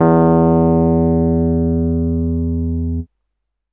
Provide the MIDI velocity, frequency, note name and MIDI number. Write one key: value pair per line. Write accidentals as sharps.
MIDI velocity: 100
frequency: 82.41 Hz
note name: E2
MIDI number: 40